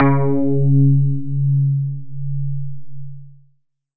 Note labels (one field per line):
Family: synthesizer lead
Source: synthesizer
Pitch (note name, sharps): C#3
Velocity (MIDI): 50